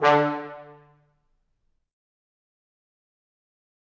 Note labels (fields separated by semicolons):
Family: brass; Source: acoustic; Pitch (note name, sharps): D3; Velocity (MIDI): 100; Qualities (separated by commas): fast decay, percussive, reverb